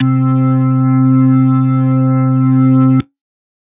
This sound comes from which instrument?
electronic organ